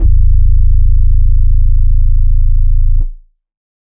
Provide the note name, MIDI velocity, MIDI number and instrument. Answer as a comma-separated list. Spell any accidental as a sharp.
A0, 25, 21, electronic keyboard